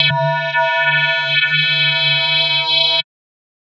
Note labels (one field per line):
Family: mallet percussion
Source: electronic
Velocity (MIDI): 127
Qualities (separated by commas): multiphonic, non-linear envelope